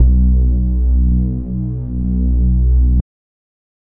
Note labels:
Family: bass; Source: synthesizer; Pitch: B1; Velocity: 127; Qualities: dark

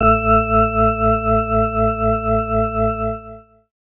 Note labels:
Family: organ; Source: electronic; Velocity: 100; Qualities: distorted

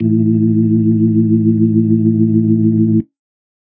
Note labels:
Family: organ; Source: electronic; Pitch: A1; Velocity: 25

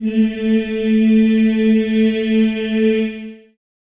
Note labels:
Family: voice; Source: acoustic; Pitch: A3; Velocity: 25; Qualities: reverb

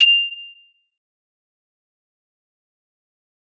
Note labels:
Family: mallet percussion; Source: acoustic; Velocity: 50; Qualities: bright, fast decay, percussive

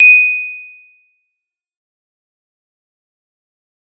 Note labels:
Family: mallet percussion; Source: acoustic; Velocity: 127; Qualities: bright, fast decay, percussive

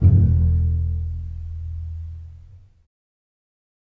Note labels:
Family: string; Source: acoustic; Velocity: 25; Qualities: dark, reverb

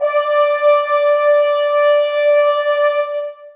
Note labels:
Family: brass; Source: acoustic; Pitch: D5; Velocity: 127; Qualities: long release, reverb

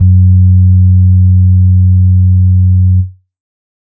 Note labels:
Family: organ; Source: electronic; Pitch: F#2; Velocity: 100; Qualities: dark

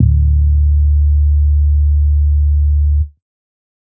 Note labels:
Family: bass; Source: synthesizer; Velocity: 25; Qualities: dark

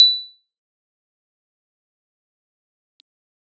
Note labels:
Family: keyboard; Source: electronic; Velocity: 50; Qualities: bright, percussive

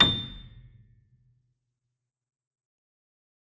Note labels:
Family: keyboard; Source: acoustic; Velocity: 100; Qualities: percussive, reverb

